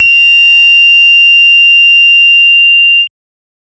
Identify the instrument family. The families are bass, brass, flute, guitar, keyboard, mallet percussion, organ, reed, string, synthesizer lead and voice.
bass